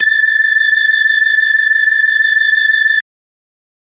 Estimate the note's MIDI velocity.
25